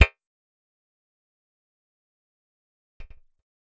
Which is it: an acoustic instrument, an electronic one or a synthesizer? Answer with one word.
synthesizer